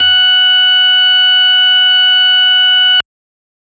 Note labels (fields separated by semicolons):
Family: organ; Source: electronic; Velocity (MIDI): 100